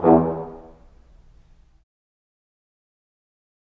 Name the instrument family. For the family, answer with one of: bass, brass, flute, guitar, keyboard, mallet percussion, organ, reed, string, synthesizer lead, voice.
brass